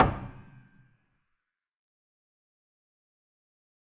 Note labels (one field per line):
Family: keyboard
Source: acoustic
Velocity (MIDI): 25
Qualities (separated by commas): fast decay, percussive